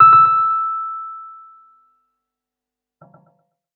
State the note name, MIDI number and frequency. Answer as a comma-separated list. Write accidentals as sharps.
E6, 88, 1319 Hz